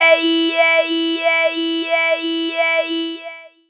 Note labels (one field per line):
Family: voice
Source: synthesizer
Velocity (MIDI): 75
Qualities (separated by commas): long release, non-linear envelope, tempo-synced